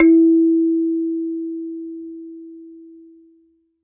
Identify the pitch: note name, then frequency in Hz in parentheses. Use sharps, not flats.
E4 (329.6 Hz)